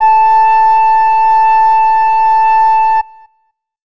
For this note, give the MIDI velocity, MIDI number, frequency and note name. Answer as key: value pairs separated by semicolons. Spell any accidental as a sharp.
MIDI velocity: 100; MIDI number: 81; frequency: 880 Hz; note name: A5